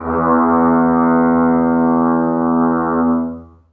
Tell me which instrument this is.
acoustic brass instrument